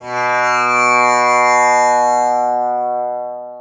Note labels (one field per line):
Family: guitar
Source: acoustic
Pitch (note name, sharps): B2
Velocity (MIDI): 75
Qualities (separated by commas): bright, long release, reverb